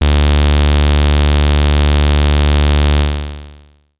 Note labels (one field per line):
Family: bass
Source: synthesizer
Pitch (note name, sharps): D2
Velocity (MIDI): 25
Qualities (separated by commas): bright, distorted, long release